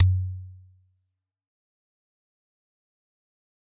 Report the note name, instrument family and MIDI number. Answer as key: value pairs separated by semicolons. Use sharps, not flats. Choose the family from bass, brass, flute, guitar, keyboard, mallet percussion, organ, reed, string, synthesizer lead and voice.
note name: F#2; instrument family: mallet percussion; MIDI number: 42